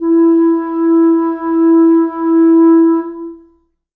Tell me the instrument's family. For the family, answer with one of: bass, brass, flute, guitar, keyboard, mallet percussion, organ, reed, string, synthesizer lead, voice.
reed